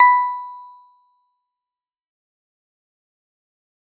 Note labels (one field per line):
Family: keyboard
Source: electronic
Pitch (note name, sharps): B5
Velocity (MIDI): 75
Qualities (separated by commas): fast decay, percussive